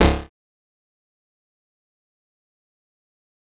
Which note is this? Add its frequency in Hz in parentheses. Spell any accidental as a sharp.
C#1 (34.65 Hz)